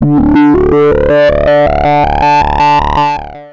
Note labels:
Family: bass; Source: synthesizer; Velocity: 100; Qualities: distorted, long release, multiphonic, tempo-synced

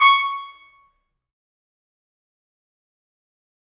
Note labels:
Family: brass; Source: acoustic; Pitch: C#6; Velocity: 75; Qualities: fast decay, percussive, reverb

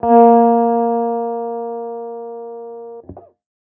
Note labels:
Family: guitar; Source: electronic; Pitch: A#3; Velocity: 75; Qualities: non-linear envelope

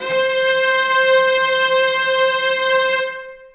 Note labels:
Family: string; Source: acoustic; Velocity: 100; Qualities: long release, reverb

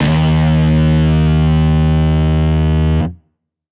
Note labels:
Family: guitar; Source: electronic; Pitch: D#2; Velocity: 127; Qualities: bright, distorted

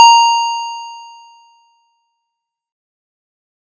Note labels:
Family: keyboard; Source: electronic; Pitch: A#5; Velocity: 75; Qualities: distorted, fast decay

